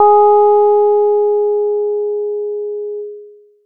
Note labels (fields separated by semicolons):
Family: bass; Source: synthesizer; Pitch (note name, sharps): G#4; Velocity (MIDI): 25; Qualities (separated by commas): distorted